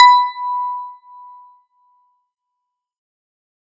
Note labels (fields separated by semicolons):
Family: guitar; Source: synthesizer; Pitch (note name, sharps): B5; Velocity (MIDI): 50